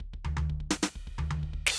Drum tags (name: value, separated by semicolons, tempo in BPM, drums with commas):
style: punk; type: fill; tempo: 128 BPM; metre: 4/4; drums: crash, ride, snare, high tom, floor tom, kick